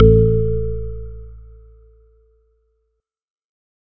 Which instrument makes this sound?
electronic organ